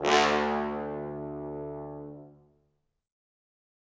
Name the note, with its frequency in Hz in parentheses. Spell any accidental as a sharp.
D2 (73.42 Hz)